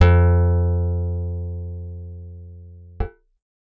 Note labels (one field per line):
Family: guitar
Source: acoustic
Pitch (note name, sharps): F2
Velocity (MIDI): 127